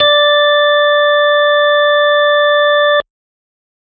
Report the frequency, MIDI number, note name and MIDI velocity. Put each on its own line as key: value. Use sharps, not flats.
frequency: 587.3 Hz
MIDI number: 74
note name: D5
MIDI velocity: 25